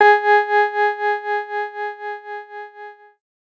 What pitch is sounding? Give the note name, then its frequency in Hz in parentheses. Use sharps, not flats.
G#4 (415.3 Hz)